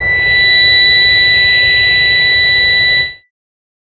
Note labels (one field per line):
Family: bass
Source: synthesizer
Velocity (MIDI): 50